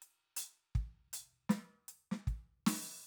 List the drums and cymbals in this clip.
closed hi-hat, open hi-hat, snare and kick